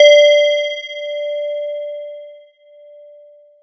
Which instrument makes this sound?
electronic mallet percussion instrument